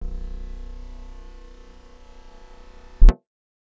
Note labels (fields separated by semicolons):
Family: guitar; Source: acoustic; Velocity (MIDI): 127; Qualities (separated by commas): bright